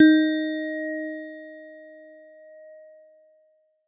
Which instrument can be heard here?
acoustic mallet percussion instrument